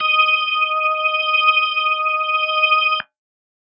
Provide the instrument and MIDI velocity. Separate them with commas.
electronic organ, 100